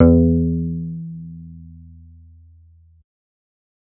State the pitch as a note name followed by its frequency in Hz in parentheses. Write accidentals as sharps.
E2 (82.41 Hz)